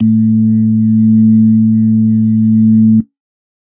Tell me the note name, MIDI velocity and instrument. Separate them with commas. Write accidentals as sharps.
A2, 75, electronic organ